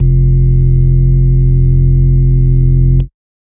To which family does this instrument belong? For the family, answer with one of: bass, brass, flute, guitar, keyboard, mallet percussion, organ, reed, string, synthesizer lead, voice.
organ